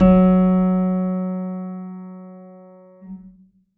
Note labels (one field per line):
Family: keyboard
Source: acoustic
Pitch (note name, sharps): F#3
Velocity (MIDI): 100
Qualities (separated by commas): reverb